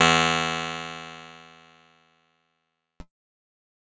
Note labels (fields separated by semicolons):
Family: keyboard; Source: electronic; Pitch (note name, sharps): E2; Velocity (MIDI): 127; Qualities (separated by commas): bright